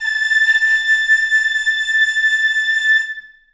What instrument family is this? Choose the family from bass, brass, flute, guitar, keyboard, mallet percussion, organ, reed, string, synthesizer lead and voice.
flute